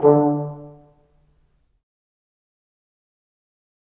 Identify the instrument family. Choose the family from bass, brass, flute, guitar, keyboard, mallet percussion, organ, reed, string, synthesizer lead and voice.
brass